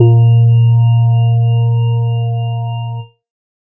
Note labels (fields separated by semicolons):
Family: organ; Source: electronic; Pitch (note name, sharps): A#2; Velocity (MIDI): 127; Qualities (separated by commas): dark